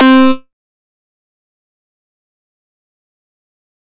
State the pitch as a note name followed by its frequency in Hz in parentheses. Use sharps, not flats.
C4 (261.6 Hz)